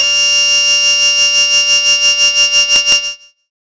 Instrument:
synthesizer bass